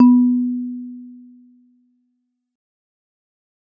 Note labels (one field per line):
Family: mallet percussion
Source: acoustic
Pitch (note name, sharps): B3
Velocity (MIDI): 50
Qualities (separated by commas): dark, fast decay, reverb